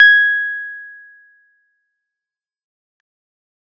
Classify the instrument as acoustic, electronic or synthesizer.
electronic